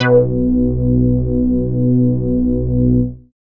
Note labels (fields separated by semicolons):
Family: bass; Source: synthesizer; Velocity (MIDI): 50; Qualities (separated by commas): distorted